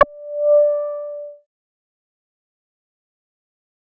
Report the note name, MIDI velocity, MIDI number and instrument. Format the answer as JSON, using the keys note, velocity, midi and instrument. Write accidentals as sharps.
{"note": "D5", "velocity": 100, "midi": 74, "instrument": "synthesizer bass"}